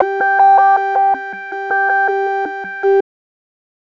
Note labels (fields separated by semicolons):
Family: bass; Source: synthesizer; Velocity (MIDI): 25; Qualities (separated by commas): tempo-synced